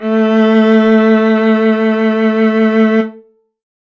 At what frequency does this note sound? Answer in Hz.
220 Hz